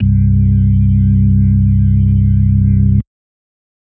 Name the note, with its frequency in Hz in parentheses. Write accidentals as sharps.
C1 (32.7 Hz)